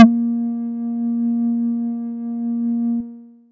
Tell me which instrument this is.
synthesizer bass